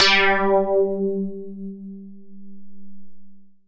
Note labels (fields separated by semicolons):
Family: synthesizer lead; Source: synthesizer; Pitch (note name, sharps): G3; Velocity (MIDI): 127; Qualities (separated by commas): long release